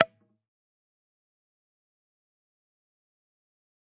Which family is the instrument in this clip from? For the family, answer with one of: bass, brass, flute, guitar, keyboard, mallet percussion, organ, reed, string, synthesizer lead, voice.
guitar